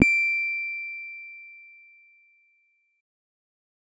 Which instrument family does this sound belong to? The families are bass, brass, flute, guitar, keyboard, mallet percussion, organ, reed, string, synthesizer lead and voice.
keyboard